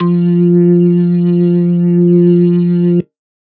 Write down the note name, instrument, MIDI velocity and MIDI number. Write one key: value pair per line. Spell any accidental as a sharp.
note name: F3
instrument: electronic organ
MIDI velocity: 127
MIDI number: 53